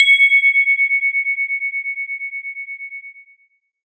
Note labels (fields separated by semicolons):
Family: guitar; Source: synthesizer; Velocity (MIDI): 75; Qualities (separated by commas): bright